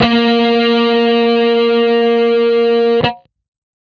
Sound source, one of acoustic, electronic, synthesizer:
electronic